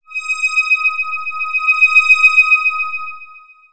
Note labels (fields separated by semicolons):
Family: synthesizer lead; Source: synthesizer; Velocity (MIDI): 100; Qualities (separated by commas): long release, non-linear envelope